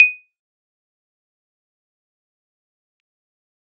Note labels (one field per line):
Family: keyboard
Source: electronic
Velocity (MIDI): 25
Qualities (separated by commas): bright, fast decay, percussive